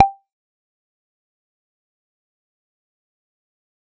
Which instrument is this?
synthesizer bass